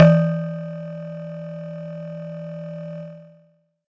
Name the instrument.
acoustic mallet percussion instrument